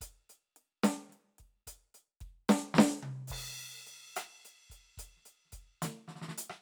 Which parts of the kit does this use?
crash, closed hi-hat, hi-hat pedal, snare, cross-stick, high tom and kick